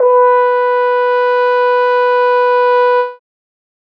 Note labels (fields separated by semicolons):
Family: brass; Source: acoustic; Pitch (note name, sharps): B4; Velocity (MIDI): 75